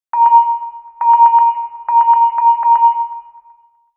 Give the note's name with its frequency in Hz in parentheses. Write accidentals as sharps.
A#5 (932.3 Hz)